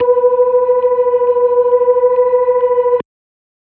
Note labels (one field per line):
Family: organ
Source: electronic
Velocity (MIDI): 75